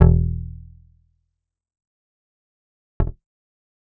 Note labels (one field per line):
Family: bass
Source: synthesizer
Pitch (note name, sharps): E1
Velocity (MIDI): 75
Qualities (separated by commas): fast decay, percussive